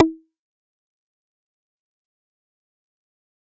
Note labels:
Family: bass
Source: synthesizer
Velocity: 75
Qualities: distorted, fast decay, percussive

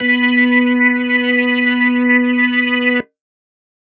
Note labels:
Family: organ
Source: electronic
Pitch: B3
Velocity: 50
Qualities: distorted

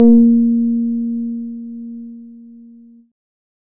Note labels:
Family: keyboard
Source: electronic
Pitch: A#3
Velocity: 100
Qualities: distorted

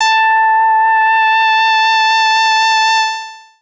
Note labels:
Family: bass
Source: synthesizer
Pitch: A5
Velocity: 75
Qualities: distorted, long release

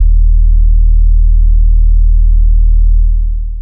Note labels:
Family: bass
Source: synthesizer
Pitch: D#1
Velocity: 25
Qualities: long release

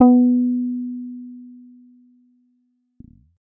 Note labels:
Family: bass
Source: synthesizer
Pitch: B3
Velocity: 25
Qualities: dark

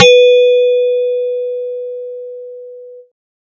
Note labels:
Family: bass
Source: synthesizer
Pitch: B4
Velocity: 50

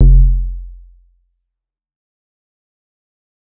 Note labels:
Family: bass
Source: synthesizer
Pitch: F1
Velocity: 25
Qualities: dark, fast decay

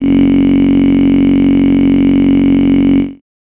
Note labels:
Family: voice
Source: synthesizer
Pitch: F#1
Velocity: 50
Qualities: bright

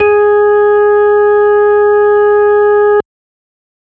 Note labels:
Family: organ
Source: electronic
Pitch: G#4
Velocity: 75

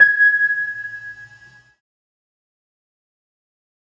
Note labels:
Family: keyboard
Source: electronic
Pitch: G#6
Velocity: 25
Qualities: fast decay

